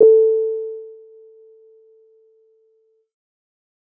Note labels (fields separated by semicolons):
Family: keyboard; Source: electronic; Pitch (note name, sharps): A4; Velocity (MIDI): 25; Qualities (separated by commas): dark